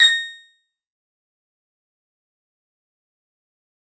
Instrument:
synthesizer guitar